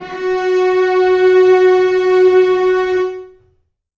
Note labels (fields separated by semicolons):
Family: string; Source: acoustic; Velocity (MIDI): 75; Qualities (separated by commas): reverb